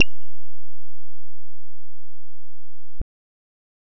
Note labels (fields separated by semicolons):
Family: bass; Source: synthesizer; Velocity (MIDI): 25; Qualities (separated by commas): bright, distorted